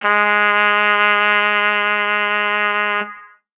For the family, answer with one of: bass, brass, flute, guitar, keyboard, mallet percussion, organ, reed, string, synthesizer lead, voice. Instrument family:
brass